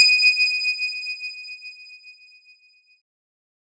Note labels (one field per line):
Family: keyboard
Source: electronic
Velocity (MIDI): 50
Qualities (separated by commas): bright